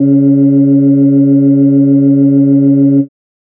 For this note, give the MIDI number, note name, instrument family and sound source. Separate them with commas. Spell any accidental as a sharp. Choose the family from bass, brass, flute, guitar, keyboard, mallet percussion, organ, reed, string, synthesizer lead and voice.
49, C#3, organ, electronic